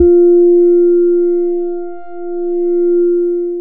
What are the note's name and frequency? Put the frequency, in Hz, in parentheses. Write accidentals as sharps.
F4 (349.2 Hz)